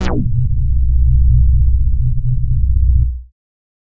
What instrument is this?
synthesizer bass